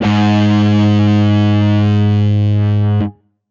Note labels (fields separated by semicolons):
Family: guitar; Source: electronic; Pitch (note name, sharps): G#2; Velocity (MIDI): 50; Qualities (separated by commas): bright, distorted